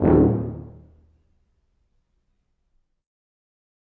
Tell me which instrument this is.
acoustic brass instrument